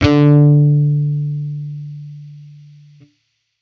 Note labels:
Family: bass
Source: electronic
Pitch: D3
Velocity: 100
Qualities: distorted

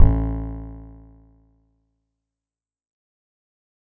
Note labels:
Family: guitar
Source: acoustic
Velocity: 75

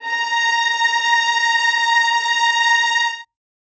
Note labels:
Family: string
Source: acoustic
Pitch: A#5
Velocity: 75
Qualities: reverb

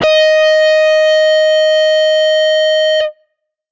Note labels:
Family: guitar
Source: electronic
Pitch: D#5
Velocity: 75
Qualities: bright, distorted

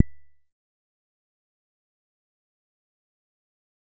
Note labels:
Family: bass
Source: synthesizer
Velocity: 25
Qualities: fast decay, percussive

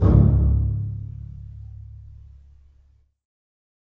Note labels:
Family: string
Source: acoustic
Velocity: 25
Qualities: reverb

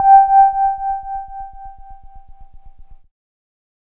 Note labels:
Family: keyboard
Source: electronic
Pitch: G5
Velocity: 127

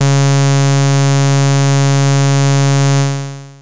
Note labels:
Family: bass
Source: synthesizer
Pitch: C#3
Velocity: 75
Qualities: bright, distorted, long release

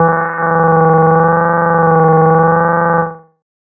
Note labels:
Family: bass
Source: synthesizer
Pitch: E3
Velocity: 127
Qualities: distorted, tempo-synced

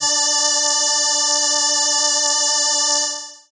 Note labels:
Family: keyboard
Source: synthesizer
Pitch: D4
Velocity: 50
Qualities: bright

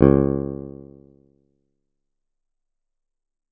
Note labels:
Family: guitar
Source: acoustic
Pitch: C#2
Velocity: 75

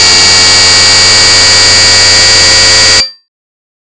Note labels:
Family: bass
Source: synthesizer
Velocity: 25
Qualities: bright, distorted

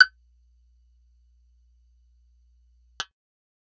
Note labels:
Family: bass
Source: synthesizer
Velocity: 100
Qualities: percussive

